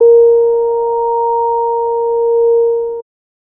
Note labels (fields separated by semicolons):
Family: bass; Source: synthesizer; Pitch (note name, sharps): A#4; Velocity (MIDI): 100; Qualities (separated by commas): distorted